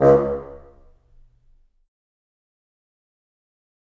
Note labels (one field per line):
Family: reed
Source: acoustic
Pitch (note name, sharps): C#2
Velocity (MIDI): 75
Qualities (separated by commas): fast decay, percussive, reverb